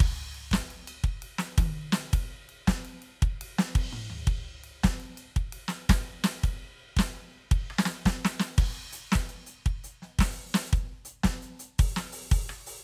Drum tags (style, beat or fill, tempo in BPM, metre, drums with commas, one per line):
rock shuffle
beat
112 BPM
4/4
crash, ride, ride bell, closed hi-hat, open hi-hat, hi-hat pedal, snare, cross-stick, high tom, mid tom, floor tom, kick